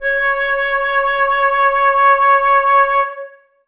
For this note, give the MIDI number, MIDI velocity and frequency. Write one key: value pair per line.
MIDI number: 73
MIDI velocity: 75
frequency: 554.4 Hz